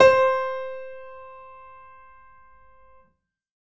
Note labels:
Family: keyboard; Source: acoustic; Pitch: C5; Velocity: 127; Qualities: reverb

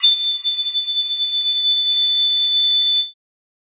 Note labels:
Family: flute; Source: acoustic; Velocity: 50; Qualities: bright

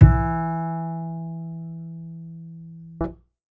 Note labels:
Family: bass; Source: acoustic; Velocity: 75

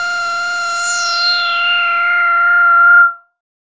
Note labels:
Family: bass; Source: synthesizer; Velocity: 50; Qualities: bright, distorted, non-linear envelope

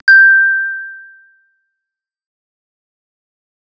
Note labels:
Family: bass; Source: synthesizer; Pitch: G6; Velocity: 127; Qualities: distorted, fast decay

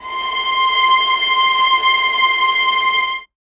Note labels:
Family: string; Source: acoustic; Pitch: C6; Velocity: 75; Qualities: reverb

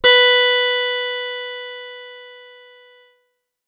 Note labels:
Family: guitar; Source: acoustic; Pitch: B4; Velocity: 100; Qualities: bright, distorted

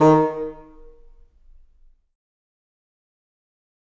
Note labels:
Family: reed; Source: acoustic; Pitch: D#3; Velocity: 127; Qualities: fast decay, reverb

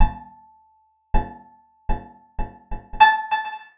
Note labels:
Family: guitar; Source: acoustic; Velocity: 75; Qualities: percussive, reverb

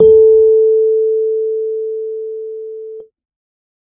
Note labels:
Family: keyboard; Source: electronic; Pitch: A4; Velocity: 50

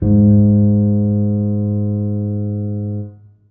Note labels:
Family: keyboard; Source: acoustic; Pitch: G#2; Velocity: 25; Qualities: reverb

